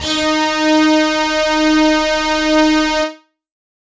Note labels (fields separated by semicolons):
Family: guitar; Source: electronic; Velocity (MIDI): 50; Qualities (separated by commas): distorted